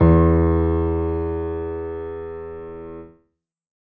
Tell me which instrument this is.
acoustic keyboard